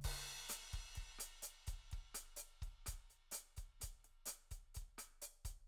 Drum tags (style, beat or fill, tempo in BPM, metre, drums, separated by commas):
bossa nova, beat, 127 BPM, 4/4, crash, closed hi-hat, hi-hat pedal, snare, cross-stick, kick